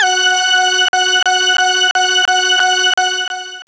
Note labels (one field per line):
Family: synthesizer lead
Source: synthesizer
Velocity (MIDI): 50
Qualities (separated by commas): bright, long release